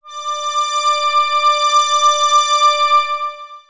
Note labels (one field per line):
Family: synthesizer lead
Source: synthesizer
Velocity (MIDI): 127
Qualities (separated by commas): bright, long release, non-linear envelope